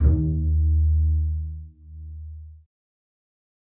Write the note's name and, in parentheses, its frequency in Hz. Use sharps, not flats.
D#2 (77.78 Hz)